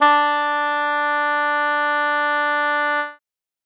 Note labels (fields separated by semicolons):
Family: reed; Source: acoustic; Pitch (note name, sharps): D4; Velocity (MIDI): 127; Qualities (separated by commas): bright